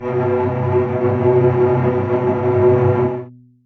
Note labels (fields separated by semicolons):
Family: string; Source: acoustic; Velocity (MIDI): 50; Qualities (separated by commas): bright, non-linear envelope, reverb